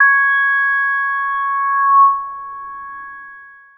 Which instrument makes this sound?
synthesizer lead